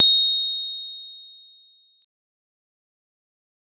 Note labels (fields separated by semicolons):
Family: mallet percussion; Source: acoustic; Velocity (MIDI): 75; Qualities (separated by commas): fast decay, reverb